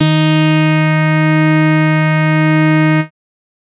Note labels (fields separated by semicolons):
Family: bass; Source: synthesizer; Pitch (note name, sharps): D#3; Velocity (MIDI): 75; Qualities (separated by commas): bright, distorted